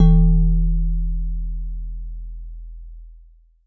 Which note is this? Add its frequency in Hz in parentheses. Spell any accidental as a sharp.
E1 (41.2 Hz)